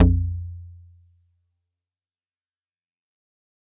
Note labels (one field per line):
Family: mallet percussion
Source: acoustic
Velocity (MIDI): 100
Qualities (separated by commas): fast decay, multiphonic